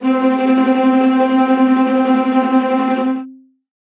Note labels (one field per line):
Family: string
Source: acoustic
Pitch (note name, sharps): C4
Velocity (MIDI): 100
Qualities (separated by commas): bright, non-linear envelope, reverb